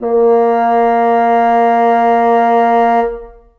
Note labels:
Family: reed; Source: acoustic; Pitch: A#3; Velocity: 100; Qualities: long release, reverb

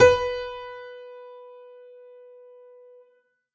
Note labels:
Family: keyboard; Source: acoustic; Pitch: B4; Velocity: 127; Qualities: bright

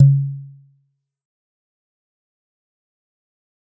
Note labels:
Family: mallet percussion; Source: acoustic; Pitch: C#3; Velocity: 25; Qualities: dark, fast decay, percussive

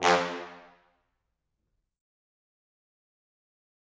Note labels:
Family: brass; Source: acoustic; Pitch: F2; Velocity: 127; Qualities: bright, fast decay, percussive, reverb

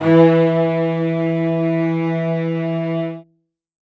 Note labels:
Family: string; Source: acoustic; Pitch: E3; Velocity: 127; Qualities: reverb

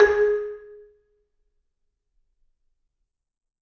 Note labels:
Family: mallet percussion; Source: acoustic; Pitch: G#4; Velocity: 127; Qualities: dark, reverb

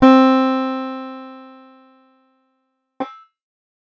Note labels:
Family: guitar; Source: acoustic; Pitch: C4; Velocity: 25; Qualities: bright, distorted

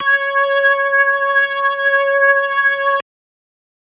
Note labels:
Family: organ; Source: electronic; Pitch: C#5; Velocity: 50; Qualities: distorted

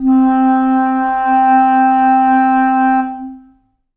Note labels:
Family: reed; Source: acoustic; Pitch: C4; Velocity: 50; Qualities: dark, long release, reverb

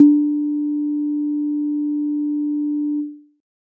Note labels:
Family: keyboard; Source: electronic; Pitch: D4; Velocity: 100; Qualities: dark

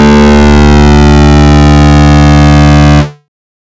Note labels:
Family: bass; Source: synthesizer; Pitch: D2; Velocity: 50; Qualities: bright, distorted

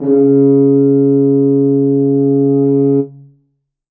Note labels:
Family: brass; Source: acoustic; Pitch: C#3; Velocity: 127; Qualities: dark, reverb

